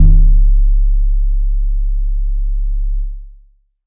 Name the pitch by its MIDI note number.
25